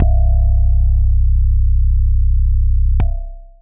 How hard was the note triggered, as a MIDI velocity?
75